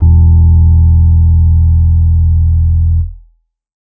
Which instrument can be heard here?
electronic keyboard